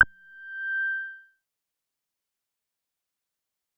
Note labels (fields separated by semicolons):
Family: bass; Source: synthesizer; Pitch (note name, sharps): G6; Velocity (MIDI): 25; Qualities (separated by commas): distorted, fast decay